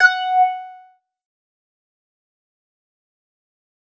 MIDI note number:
78